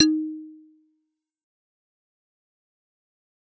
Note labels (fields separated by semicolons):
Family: mallet percussion; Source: acoustic; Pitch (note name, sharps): D#4; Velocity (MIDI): 50; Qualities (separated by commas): fast decay, percussive